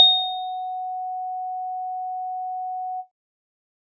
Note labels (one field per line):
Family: keyboard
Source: electronic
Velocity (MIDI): 100